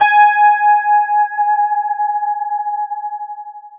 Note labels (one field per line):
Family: guitar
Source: electronic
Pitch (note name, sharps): G#5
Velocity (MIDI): 50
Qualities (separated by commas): long release, multiphonic, non-linear envelope